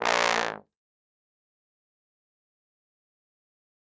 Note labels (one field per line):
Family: brass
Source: acoustic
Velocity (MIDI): 100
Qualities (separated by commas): bright, fast decay, reverb